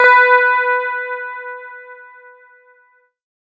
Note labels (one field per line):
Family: guitar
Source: electronic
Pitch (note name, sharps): B4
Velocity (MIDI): 25